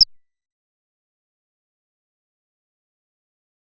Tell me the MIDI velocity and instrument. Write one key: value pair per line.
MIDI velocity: 127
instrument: synthesizer bass